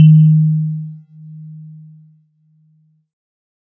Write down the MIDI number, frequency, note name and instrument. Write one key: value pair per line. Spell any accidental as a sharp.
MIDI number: 51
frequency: 155.6 Hz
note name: D#3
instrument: synthesizer keyboard